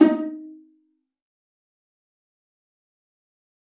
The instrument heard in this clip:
acoustic string instrument